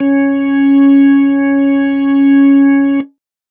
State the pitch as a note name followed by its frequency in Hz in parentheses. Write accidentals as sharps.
C#4 (277.2 Hz)